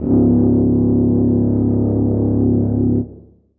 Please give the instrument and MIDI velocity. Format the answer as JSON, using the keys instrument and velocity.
{"instrument": "acoustic brass instrument", "velocity": 127}